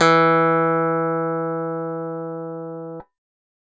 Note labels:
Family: keyboard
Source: electronic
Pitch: E3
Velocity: 75

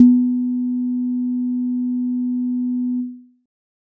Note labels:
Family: keyboard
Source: electronic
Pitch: B3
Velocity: 50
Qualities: dark

